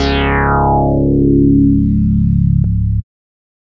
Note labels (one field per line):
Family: bass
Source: synthesizer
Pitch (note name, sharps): C#1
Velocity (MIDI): 75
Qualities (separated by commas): distorted